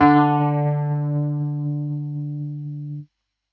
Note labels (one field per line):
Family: keyboard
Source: electronic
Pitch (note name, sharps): D3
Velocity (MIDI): 100